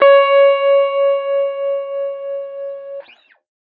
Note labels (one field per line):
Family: guitar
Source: electronic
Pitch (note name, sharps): C#5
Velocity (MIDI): 25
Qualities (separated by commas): distorted